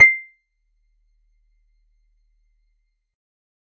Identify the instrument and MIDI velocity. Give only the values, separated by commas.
acoustic guitar, 127